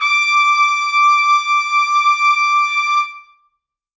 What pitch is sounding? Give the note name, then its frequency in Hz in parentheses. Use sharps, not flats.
D6 (1175 Hz)